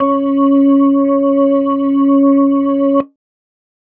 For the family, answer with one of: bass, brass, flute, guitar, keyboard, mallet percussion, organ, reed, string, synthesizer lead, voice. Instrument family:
organ